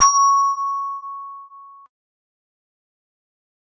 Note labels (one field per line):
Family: mallet percussion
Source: acoustic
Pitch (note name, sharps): C#6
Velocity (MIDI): 25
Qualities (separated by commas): fast decay, non-linear envelope